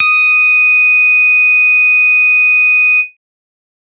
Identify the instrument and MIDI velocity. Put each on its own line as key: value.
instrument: synthesizer bass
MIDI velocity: 75